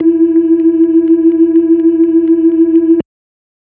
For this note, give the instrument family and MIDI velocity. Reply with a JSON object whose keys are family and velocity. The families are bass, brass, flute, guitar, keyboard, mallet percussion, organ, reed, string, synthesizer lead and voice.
{"family": "organ", "velocity": 127}